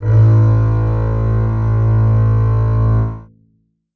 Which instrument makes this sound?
acoustic string instrument